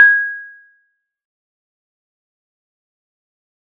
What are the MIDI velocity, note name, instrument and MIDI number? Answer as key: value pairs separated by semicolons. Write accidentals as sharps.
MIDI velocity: 100; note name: G#6; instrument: acoustic mallet percussion instrument; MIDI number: 92